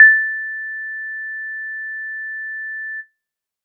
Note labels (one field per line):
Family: bass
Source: synthesizer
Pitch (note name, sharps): A6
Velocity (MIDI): 50